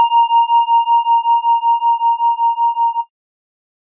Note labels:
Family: organ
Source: electronic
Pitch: A#5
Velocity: 25

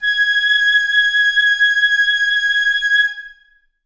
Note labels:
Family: flute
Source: acoustic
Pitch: G#6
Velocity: 75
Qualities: reverb

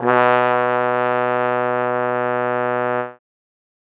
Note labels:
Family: brass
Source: acoustic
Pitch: B2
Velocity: 127

